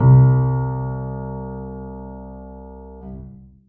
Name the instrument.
acoustic keyboard